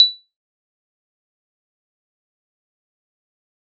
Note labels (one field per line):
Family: keyboard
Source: electronic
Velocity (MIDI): 127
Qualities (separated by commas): bright, fast decay, percussive